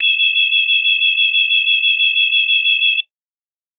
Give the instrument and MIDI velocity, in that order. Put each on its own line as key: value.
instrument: electronic organ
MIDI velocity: 25